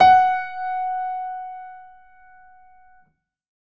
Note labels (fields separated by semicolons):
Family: keyboard; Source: acoustic; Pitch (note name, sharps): F#5; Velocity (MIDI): 127; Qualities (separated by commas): reverb